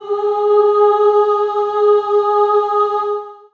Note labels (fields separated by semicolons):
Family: voice; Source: acoustic; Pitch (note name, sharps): G#4; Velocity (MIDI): 50; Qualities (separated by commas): long release, reverb